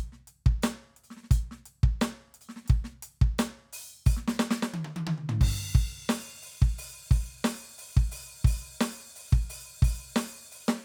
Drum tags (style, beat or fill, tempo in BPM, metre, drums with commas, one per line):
rock
beat
88 BPM
4/4
crash, closed hi-hat, open hi-hat, hi-hat pedal, snare, high tom, mid tom, floor tom, kick